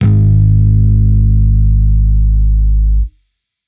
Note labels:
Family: bass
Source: electronic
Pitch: G#1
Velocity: 50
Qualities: distorted

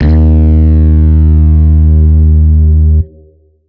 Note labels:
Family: guitar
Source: electronic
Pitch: D#2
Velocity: 127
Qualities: distorted

